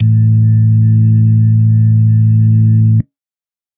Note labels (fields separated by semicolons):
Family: organ; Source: electronic; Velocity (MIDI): 50; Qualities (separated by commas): dark